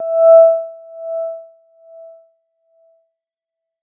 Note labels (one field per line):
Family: mallet percussion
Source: electronic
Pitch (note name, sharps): E5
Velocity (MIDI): 75